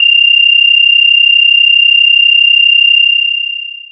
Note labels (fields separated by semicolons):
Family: bass; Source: synthesizer; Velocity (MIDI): 100; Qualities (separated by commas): bright, distorted, long release